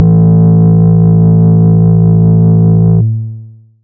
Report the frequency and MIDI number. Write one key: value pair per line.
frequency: 55 Hz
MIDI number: 33